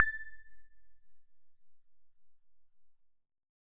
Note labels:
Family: synthesizer lead; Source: synthesizer; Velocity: 25

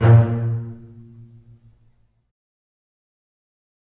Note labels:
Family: string; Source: acoustic; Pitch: A#2; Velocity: 50; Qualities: fast decay, reverb

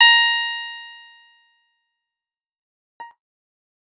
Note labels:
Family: guitar; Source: electronic; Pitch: A#5; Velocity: 100; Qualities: bright, fast decay

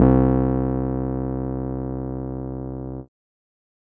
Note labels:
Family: keyboard; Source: electronic; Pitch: C2; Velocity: 50

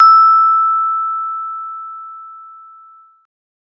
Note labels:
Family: mallet percussion; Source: acoustic; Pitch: E6; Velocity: 25

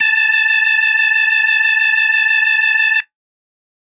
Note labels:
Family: organ; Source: electronic; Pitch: A5; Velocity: 100; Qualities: bright

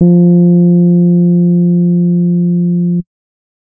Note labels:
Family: keyboard; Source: electronic; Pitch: F3; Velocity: 50; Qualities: dark

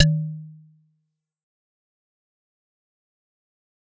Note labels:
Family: mallet percussion; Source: acoustic; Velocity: 50; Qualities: fast decay, percussive

